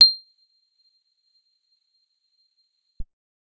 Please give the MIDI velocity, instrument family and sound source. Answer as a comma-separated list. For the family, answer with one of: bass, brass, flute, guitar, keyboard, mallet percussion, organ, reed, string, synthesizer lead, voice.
75, guitar, acoustic